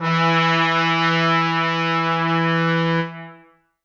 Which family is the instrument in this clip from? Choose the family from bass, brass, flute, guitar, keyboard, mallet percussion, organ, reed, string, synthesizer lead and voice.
brass